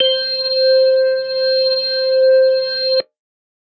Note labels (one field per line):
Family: organ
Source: electronic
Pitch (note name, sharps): C5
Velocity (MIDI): 75